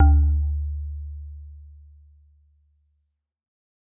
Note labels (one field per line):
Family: mallet percussion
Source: acoustic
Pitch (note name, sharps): D2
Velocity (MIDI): 25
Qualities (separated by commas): dark, reverb